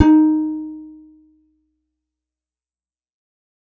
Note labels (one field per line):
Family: guitar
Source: acoustic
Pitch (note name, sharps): D#4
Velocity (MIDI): 75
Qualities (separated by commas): fast decay